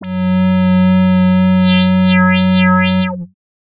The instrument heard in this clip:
synthesizer bass